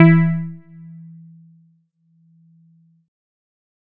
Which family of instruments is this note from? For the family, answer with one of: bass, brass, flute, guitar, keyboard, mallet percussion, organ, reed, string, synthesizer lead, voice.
keyboard